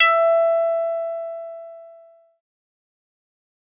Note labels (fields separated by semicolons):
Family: synthesizer lead; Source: synthesizer; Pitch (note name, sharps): E5; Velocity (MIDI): 50; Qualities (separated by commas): distorted, fast decay